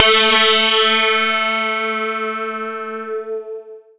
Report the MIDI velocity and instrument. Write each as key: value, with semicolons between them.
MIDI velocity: 50; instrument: electronic mallet percussion instrument